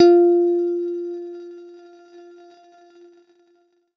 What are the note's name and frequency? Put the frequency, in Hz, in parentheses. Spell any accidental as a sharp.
F4 (349.2 Hz)